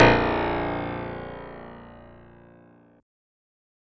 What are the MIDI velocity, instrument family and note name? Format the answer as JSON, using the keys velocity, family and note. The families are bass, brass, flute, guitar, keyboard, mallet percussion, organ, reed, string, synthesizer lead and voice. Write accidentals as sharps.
{"velocity": 100, "family": "synthesizer lead", "note": "A#0"}